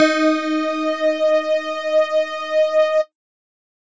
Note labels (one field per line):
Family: mallet percussion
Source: electronic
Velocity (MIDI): 50